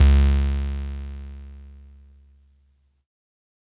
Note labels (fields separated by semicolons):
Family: keyboard; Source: electronic; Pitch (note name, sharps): C#2; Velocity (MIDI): 127; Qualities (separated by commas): bright, distorted